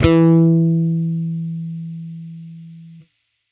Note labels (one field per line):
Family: bass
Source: electronic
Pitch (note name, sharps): E3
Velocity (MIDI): 50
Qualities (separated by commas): distorted